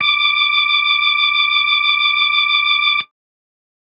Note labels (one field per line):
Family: organ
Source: electronic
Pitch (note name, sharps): D6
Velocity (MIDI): 100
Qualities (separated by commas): distorted